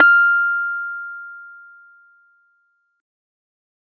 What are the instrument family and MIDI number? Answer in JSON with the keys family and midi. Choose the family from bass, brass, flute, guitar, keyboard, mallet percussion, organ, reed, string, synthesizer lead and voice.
{"family": "keyboard", "midi": 89}